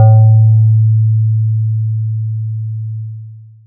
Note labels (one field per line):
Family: mallet percussion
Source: electronic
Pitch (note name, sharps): A2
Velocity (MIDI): 25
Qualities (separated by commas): long release, multiphonic